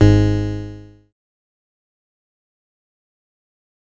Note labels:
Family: bass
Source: synthesizer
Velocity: 75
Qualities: bright, distorted, fast decay

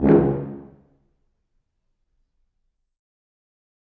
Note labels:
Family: brass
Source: acoustic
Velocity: 127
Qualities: bright, reverb

